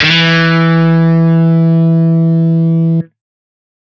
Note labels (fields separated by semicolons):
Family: guitar; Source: electronic; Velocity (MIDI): 127; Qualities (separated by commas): bright, distorted